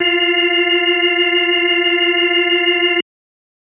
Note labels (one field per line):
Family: organ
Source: electronic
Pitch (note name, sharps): F4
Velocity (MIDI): 50